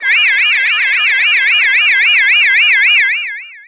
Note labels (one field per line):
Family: voice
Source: synthesizer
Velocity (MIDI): 50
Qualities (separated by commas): bright, distorted, long release